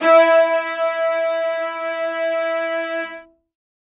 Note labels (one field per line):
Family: string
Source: acoustic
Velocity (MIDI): 127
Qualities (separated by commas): reverb